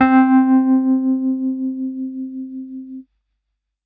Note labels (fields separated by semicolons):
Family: keyboard; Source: electronic; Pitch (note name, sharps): C4; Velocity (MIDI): 100